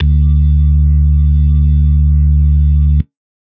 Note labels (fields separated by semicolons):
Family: organ; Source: electronic; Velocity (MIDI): 75; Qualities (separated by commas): dark